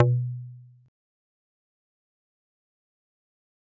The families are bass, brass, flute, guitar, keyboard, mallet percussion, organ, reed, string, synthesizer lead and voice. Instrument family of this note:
mallet percussion